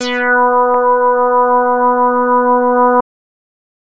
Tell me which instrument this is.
synthesizer bass